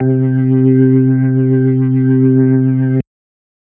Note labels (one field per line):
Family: organ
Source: electronic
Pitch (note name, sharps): C3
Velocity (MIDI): 127